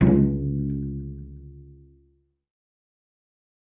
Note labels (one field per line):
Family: string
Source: acoustic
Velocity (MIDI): 25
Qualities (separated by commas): dark, fast decay, reverb